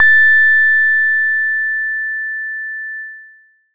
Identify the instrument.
synthesizer bass